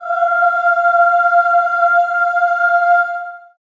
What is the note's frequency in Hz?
698.5 Hz